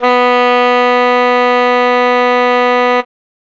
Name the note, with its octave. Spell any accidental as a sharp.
B3